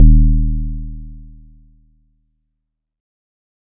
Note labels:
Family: keyboard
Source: electronic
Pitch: D#1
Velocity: 127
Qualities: dark

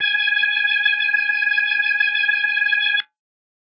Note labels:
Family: organ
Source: electronic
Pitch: G#5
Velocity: 50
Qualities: reverb

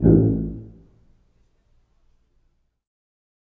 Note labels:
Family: brass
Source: acoustic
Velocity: 25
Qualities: dark, reverb

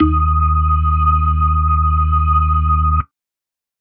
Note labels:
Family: organ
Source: electronic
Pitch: D#2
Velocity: 25

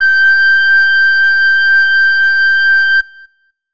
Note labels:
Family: flute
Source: acoustic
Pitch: G6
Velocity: 100

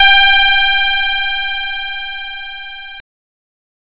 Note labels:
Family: guitar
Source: synthesizer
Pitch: G5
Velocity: 100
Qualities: bright, distorted

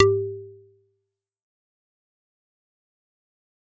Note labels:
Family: mallet percussion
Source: acoustic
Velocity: 127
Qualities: fast decay, percussive

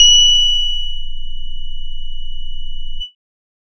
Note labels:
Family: bass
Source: synthesizer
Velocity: 50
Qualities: bright, distorted, multiphonic, tempo-synced

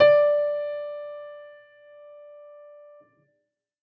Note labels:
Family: keyboard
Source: acoustic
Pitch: D5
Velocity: 127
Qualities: reverb

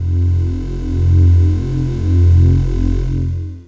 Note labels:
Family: voice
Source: synthesizer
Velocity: 100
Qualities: distorted, long release

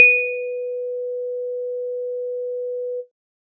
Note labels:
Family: keyboard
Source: electronic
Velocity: 100

